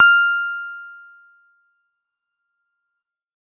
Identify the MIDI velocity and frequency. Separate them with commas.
50, 1397 Hz